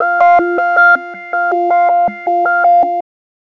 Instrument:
synthesizer bass